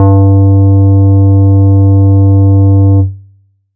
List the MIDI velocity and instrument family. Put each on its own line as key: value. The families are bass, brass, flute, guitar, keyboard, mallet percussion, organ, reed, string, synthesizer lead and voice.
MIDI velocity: 50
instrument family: bass